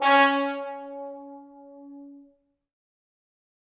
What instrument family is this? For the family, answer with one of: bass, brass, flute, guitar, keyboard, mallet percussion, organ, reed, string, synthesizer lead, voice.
brass